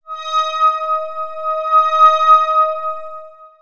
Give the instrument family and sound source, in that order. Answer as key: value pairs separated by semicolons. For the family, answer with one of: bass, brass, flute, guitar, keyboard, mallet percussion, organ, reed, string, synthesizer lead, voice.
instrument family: synthesizer lead; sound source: synthesizer